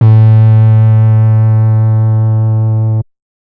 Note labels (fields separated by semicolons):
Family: bass; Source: synthesizer; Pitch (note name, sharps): A2; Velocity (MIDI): 25; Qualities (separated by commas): distorted